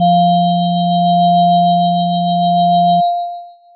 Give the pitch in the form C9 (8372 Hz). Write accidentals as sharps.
F3 (174.6 Hz)